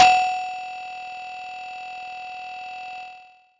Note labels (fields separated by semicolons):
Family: mallet percussion; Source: acoustic; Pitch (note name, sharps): F#5; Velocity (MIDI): 100; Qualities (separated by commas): distorted